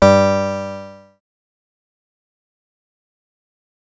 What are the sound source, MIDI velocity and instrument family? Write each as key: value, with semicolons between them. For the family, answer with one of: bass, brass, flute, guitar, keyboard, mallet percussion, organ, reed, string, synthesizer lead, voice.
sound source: synthesizer; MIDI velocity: 127; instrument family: bass